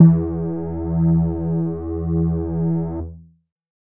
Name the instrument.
electronic keyboard